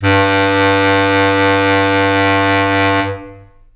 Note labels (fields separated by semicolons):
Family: reed; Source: acoustic; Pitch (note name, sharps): G2; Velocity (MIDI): 100; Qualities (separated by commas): long release, reverb